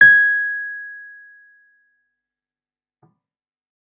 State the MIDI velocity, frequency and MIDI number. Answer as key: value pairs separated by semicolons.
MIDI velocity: 127; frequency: 1661 Hz; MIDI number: 92